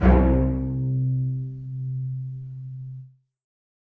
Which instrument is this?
acoustic string instrument